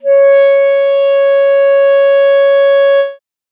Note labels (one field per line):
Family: reed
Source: acoustic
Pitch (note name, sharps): C#5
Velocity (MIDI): 127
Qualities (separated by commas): dark